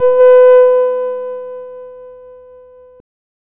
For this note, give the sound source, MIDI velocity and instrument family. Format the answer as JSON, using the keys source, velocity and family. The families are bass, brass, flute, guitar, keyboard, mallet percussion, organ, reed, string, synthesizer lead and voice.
{"source": "synthesizer", "velocity": 100, "family": "bass"}